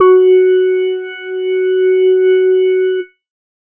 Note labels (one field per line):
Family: organ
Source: electronic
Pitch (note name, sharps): F#4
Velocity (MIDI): 127